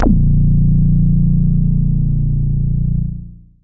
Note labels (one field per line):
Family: bass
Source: synthesizer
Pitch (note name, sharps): A#0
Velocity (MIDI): 127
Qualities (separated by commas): distorted, long release